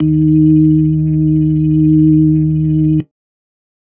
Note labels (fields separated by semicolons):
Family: organ; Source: electronic; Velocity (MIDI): 75; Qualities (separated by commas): dark